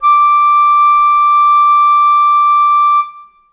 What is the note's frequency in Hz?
1175 Hz